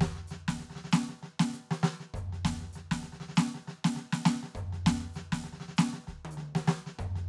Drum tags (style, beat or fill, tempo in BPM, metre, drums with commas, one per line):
New Orleans second line
beat
99 BPM
4/4
open hi-hat, hi-hat pedal, snare, high tom, floor tom, kick